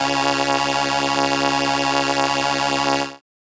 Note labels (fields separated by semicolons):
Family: keyboard; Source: synthesizer; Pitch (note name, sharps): C#2; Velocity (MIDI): 100; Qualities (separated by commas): bright